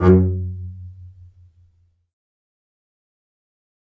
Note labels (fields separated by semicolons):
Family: string; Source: acoustic; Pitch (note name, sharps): F#2; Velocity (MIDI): 100; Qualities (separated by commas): fast decay, reverb